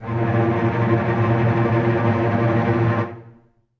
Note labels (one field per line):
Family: string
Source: acoustic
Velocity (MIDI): 25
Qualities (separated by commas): non-linear envelope, reverb